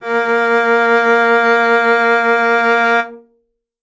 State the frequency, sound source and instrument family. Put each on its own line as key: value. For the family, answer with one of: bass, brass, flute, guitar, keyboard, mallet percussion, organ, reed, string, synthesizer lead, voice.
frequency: 233.1 Hz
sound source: acoustic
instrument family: string